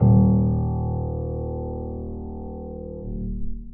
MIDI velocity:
50